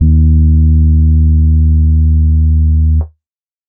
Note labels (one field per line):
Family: keyboard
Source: electronic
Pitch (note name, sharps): D#2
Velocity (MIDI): 25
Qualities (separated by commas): dark